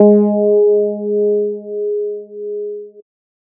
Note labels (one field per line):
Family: bass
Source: synthesizer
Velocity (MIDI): 25